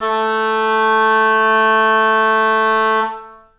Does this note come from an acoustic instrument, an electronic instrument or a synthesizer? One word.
acoustic